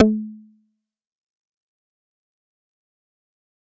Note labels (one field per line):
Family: bass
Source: synthesizer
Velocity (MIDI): 127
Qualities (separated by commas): distorted, fast decay, percussive